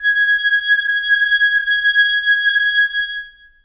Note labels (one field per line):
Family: reed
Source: acoustic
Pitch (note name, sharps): G#6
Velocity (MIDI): 50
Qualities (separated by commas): long release, reverb